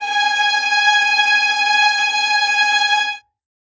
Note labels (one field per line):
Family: string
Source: acoustic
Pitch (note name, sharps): G#5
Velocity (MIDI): 75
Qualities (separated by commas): bright, non-linear envelope, reverb